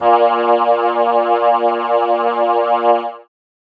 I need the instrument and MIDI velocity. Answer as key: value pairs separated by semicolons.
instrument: synthesizer keyboard; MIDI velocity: 127